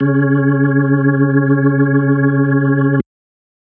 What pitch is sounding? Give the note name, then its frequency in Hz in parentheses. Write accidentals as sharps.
C#3 (138.6 Hz)